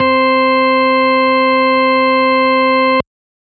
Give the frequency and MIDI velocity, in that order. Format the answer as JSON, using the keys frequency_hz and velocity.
{"frequency_hz": 261.6, "velocity": 127}